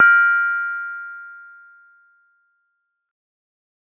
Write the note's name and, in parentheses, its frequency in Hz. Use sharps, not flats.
F6 (1397 Hz)